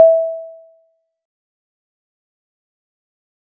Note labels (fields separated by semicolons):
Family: mallet percussion; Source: acoustic; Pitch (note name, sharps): E5; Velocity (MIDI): 25; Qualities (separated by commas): fast decay, percussive